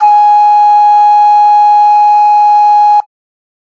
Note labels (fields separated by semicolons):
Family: flute; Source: acoustic; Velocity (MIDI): 127